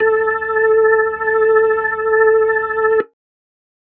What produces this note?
electronic organ